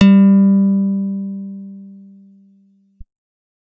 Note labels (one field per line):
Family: guitar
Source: acoustic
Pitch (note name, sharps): G3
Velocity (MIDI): 127